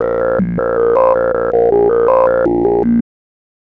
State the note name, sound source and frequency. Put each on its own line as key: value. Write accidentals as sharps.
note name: A#1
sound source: synthesizer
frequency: 58.27 Hz